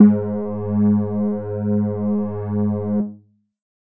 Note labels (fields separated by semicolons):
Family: keyboard; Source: electronic; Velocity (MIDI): 100; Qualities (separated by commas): distorted